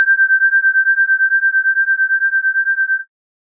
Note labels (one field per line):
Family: organ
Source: electronic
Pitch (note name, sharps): G6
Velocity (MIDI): 100